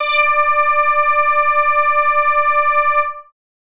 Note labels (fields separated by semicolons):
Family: bass; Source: synthesizer; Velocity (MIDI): 50